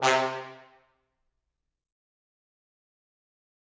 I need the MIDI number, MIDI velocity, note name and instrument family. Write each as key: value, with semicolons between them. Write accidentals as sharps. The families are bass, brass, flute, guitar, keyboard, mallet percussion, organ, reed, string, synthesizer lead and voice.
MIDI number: 48; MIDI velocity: 127; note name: C3; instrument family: brass